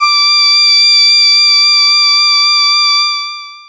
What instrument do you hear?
synthesizer voice